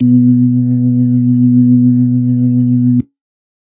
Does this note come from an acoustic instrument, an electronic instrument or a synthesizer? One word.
electronic